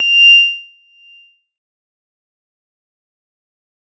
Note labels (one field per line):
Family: mallet percussion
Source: electronic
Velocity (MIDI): 75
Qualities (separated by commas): bright, fast decay